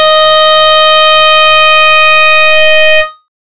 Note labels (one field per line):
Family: bass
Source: synthesizer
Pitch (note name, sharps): D#5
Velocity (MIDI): 75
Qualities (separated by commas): bright, distorted